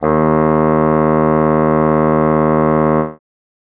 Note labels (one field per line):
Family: reed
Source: acoustic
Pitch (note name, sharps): D#2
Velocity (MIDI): 127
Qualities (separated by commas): bright